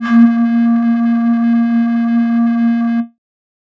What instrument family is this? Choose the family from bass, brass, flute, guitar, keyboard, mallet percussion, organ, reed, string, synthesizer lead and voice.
flute